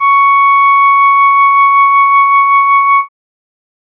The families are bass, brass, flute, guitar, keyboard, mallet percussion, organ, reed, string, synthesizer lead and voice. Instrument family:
keyboard